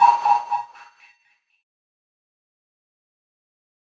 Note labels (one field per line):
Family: keyboard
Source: electronic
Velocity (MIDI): 127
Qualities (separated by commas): fast decay, non-linear envelope